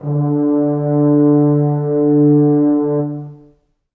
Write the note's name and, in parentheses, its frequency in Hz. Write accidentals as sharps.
D3 (146.8 Hz)